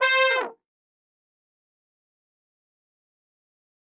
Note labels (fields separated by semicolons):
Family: brass; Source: acoustic; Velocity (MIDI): 100; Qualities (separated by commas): bright, fast decay, reverb